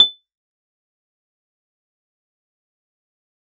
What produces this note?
acoustic guitar